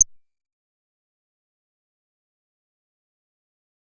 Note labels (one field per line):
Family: bass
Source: synthesizer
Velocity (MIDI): 100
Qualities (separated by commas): distorted, fast decay, percussive